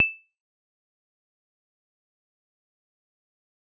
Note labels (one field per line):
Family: mallet percussion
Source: acoustic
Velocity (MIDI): 25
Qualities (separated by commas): bright, fast decay, percussive